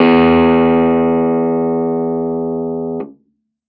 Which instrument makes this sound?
electronic keyboard